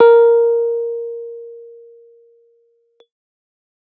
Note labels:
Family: keyboard; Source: electronic; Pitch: A#4; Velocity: 75

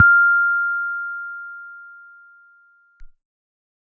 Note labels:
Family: keyboard; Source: electronic; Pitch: F6; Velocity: 25

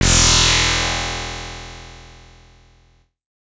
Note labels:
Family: bass; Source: synthesizer; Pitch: E1; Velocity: 75; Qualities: bright, distorted

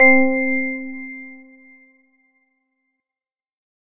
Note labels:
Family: organ; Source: electronic; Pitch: C4; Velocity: 127

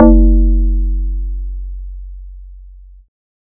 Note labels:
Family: bass; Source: synthesizer; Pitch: F#1; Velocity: 127

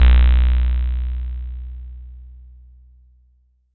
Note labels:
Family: bass; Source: synthesizer; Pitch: B1; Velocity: 25; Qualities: bright, distorted

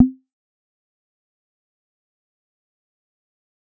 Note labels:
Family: bass; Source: synthesizer; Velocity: 75; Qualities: fast decay, percussive

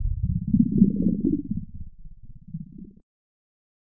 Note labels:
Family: keyboard; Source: electronic; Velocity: 25; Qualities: distorted, non-linear envelope

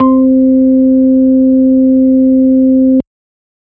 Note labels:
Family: organ; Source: electronic; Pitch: C4; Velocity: 127

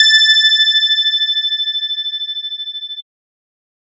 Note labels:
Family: bass; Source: synthesizer; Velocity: 100

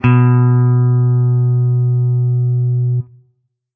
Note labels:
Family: guitar; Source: electronic; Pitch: B2; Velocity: 75; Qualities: distorted

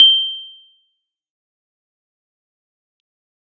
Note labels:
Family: keyboard; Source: electronic; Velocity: 100; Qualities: bright, fast decay, percussive

